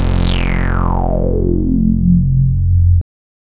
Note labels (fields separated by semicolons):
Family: bass; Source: synthesizer; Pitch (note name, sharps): F1; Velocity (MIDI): 127; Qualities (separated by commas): bright, distorted